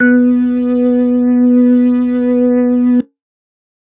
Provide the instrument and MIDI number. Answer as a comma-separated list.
electronic organ, 59